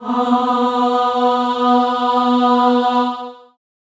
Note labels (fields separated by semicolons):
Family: voice; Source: acoustic; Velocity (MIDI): 75; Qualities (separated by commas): reverb